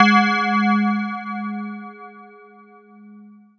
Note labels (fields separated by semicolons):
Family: mallet percussion; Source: electronic; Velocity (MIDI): 100